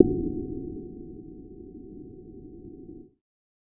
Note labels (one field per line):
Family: bass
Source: synthesizer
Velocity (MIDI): 75